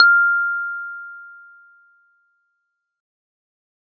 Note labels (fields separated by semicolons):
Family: keyboard; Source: electronic; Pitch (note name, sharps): F6; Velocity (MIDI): 75